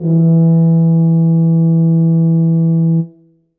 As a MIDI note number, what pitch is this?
52